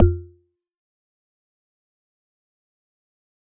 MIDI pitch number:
41